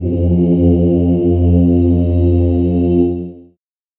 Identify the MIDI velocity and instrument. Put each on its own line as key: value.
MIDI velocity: 127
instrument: acoustic voice